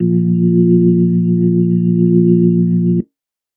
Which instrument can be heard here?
electronic organ